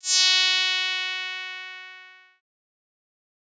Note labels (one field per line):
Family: bass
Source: synthesizer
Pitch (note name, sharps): F#4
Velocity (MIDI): 25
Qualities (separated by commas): bright, distorted, fast decay